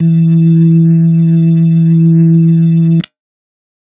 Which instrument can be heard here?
electronic organ